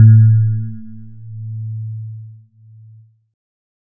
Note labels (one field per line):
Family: keyboard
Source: electronic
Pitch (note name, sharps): A2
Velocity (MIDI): 50